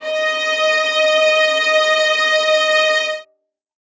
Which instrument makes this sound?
acoustic string instrument